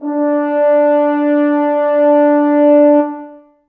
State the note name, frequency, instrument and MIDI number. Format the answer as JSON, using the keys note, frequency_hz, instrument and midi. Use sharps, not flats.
{"note": "D4", "frequency_hz": 293.7, "instrument": "acoustic brass instrument", "midi": 62}